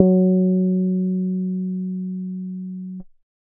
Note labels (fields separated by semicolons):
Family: bass; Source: synthesizer; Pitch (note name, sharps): F#3; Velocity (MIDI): 25; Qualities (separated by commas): dark, reverb